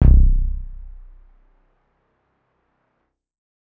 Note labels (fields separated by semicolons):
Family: keyboard; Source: electronic; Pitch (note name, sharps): B0; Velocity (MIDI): 50; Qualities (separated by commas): dark